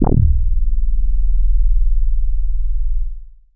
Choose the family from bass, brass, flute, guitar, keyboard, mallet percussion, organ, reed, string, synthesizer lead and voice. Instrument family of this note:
bass